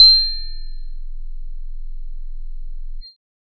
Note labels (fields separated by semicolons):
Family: bass; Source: synthesizer; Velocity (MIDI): 25; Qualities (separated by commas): bright, distorted, multiphonic, tempo-synced